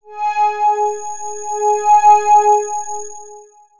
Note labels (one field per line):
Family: synthesizer lead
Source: synthesizer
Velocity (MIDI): 50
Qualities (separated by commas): bright, long release, non-linear envelope